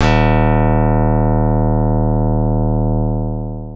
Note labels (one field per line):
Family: keyboard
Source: electronic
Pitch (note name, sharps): D#1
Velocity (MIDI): 75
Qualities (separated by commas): bright, long release